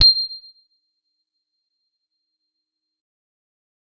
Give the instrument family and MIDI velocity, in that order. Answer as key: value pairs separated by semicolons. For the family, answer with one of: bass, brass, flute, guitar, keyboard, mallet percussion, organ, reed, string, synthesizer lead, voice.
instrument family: guitar; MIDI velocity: 100